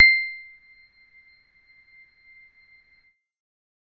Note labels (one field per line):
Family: keyboard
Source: electronic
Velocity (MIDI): 127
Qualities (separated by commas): percussive, reverb